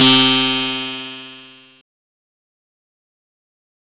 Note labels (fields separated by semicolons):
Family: guitar; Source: electronic; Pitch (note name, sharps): C3; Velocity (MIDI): 100; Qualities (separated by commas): bright, distorted, fast decay